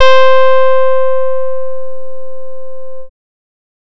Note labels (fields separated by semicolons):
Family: bass; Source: synthesizer; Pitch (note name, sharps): C5; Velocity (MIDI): 75; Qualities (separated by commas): distorted